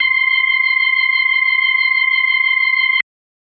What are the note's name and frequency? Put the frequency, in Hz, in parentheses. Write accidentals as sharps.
C6 (1047 Hz)